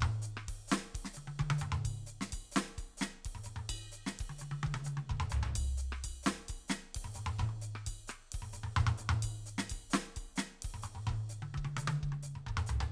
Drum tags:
Dominican merengue, beat, 130 BPM, 4/4, ride, ride bell, hi-hat pedal, snare, cross-stick, high tom, mid tom, floor tom, kick

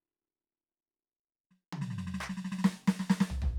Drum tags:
hip-hop, fill, 67 BPM, 4/4, percussion, snare, high tom, floor tom

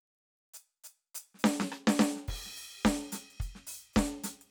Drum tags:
soul, beat, 105 BPM, 4/4, crash, closed hi-hat, open hi-hat, hi-hat pedal, snare, cross-stick, kick

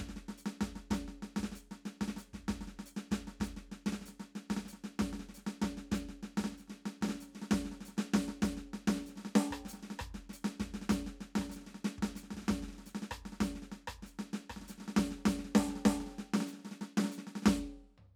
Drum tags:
maracatu, beat, 96 BPM, 4/4, hi-hat pedal, snare, cross-stick, floor tom, kick

